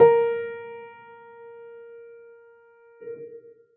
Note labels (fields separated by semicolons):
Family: keyboard; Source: acoustic; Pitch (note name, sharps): A#4; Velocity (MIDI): 50; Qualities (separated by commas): reverb